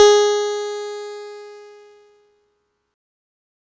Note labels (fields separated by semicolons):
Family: keyboard; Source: electronic; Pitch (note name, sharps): G#4; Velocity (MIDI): 75; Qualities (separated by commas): bright, distorted